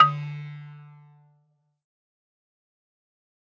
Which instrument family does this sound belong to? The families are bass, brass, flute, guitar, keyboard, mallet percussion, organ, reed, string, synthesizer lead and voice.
mallet percussion